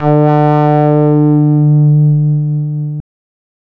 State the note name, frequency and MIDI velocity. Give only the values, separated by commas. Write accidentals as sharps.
D3, 146.8 Hz, 127